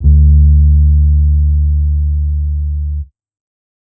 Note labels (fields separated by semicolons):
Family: bass; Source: electronic; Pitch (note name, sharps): D2; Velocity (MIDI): 50; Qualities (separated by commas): dark